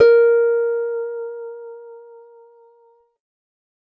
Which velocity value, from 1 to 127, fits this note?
50